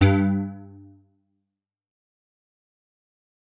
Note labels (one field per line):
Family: guitar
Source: electronic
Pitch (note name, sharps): G2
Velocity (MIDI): 25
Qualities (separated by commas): fast decay